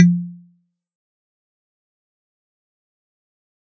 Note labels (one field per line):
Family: mallet percussion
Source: acoustic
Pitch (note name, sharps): F3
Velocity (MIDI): 127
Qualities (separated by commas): fast decay, percussive